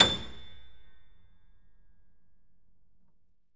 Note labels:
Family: keyboard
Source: acoustic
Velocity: 127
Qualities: reverb

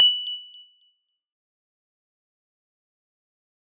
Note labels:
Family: mallet percussion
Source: acoustic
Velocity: 127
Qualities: fast decay, percussive

